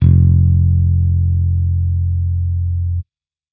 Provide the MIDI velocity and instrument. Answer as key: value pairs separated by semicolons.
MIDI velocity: 75; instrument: electronic bass